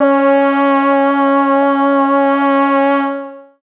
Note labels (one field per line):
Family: voice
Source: synthesizer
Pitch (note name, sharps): C#4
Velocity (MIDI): 75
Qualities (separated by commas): long release